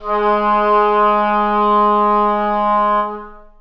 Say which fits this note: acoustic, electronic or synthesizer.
acoustic